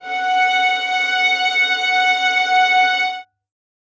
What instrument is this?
acoustic string instrument